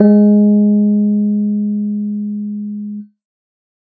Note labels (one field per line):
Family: keyboard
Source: electronic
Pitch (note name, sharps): G#3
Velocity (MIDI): 50